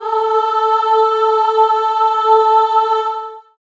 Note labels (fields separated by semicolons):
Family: voice; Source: acoustic; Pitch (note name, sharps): A4; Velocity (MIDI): 127; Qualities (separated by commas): reverb